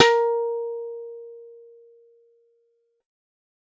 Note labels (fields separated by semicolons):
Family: guitar; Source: synthesizer; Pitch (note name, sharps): A#4; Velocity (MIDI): 25